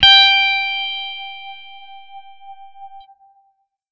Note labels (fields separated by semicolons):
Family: guitar; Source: electronic; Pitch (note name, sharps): G5; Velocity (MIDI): 100; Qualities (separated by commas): bright, distorted